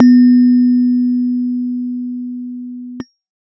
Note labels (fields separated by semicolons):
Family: keyboard; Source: electronic; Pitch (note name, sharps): B3; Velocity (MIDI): 25